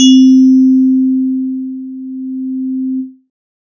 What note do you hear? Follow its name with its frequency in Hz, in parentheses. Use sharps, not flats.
C4 (261.6 Hz)